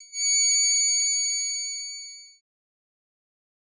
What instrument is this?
synthesizer bass